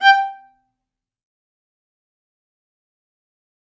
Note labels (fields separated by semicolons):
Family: string; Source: acoustic; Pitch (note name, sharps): G5; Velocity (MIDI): 127; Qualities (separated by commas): fast decay, percussive, reverb